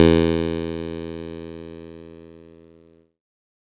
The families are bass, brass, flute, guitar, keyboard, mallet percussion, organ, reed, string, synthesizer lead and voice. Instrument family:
keyboard